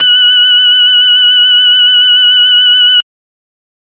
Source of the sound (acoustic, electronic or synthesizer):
electronic